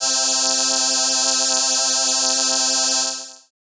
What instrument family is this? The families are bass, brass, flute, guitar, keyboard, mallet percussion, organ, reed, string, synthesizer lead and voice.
keyboard